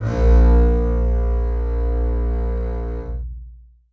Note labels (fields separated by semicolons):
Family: string; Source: acoustic; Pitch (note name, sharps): A#1; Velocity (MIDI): 127; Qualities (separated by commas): long release, reverb